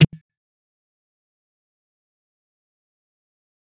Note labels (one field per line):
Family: guitar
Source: electronic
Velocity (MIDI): 25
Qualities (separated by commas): distorted, fast decay, percussive, tempo-synced